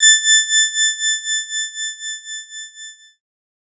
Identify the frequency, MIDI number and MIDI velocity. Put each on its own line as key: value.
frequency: 1760 Hz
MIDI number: 93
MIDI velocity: 75